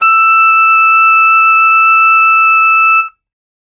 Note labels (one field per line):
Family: reed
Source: acoustic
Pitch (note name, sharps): E6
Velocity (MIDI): 25